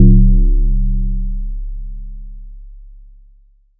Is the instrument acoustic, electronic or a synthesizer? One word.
electronic